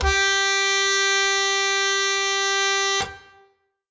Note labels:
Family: reed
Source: acoustic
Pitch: G4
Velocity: 75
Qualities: bright

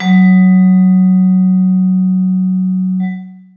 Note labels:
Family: mallet percussion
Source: acoustic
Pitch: F#3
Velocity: 100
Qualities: long release, reverb

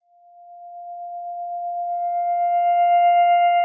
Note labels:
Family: guitar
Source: electronic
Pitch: F5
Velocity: 75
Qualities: long release

